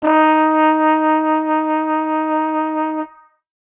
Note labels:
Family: brass; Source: acoustic; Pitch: D#4; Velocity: 50

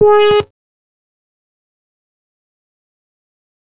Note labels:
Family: bass; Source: synthesizer; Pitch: G#4; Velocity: 50; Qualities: fast decay, percussive

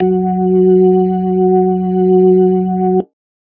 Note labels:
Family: organ; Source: electronic; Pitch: F#3; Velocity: 50; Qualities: dark

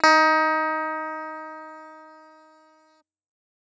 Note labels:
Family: guitar; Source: electronic; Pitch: D#4; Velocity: 127; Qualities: bright

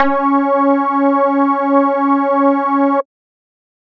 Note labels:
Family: bass; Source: synthesizer; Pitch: C#4; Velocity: 100

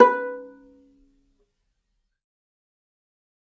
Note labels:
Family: string; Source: acoustic; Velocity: 50; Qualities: dark, fast decay, percussive, reverb

